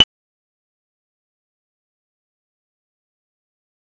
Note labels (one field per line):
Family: bass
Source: synthesizer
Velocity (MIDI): 75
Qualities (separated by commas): fast decay, percussive